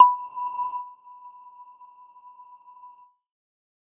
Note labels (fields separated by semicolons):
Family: mallet percussion; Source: electronic; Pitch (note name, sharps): B5; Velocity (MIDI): 75; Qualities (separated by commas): non-linear envelope